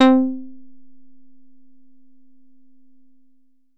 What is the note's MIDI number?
60